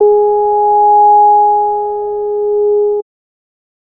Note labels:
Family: bass; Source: synthesizer; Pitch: G#4; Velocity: 25; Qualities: distorted

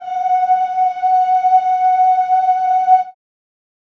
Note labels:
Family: voice; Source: acoustic; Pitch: F#5; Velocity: 75; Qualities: reverb

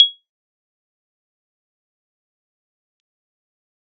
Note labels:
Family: keyboard; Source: electronic; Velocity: 25; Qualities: bright, fast decay, percussive

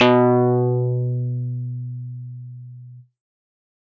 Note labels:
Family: keyboard; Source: electronic; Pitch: B2; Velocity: 100; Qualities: distorted

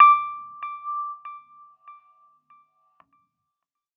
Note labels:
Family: keyboard; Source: electronic; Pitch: D6; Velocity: 50

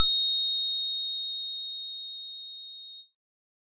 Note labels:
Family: organ; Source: electronic; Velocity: 75; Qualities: bright

